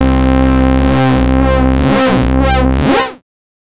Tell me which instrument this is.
synthesizer bass